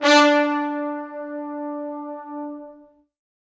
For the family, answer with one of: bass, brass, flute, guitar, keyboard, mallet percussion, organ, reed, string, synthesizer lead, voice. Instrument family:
brass